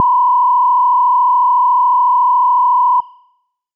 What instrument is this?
synthesizer bass